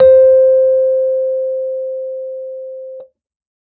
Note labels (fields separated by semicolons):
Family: keyboard; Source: electronic; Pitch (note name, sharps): C5; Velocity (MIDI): 100